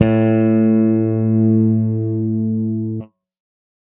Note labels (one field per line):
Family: bass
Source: electronic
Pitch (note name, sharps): A2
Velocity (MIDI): 127